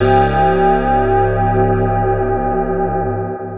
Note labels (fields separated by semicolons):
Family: guitar; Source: electronic; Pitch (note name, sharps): C#1; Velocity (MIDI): 100; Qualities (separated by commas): long release, multiphonic, non-linear envelope